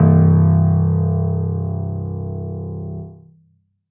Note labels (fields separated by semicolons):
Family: keyboard; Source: acoustic; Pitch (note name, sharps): C1; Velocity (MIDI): 100; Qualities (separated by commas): reverb